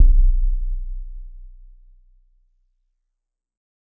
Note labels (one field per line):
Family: mallet percussion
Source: acoustic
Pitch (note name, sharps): B0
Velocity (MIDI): 75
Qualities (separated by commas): dark, reverb